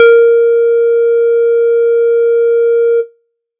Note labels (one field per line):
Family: bass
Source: synthesizer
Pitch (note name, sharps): A#4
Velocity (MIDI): 100